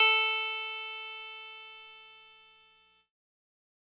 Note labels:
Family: keyboard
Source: electronic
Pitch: A4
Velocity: 75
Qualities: bright, distorted

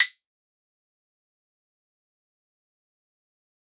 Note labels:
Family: guitar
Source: acoustic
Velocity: 127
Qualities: bright, fast decay, percussive

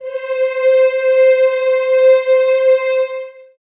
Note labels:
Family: voice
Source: acoustic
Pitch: C5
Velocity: 75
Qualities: long release, reverb

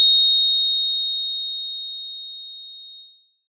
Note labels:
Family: mallet percussion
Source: acoustic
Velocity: 25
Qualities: bright

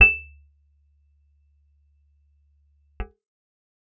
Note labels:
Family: guitar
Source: acoustic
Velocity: 50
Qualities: bright, percussive

